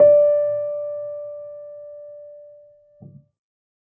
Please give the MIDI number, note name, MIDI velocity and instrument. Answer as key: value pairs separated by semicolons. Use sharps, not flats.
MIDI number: 74; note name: D5; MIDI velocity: 25; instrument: acoustic keyboard